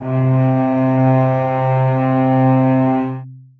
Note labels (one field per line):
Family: string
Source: acoustic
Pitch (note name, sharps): C3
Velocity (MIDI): 25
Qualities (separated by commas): long release, reverb